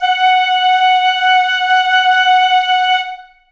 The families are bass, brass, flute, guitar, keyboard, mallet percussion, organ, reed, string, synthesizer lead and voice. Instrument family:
flute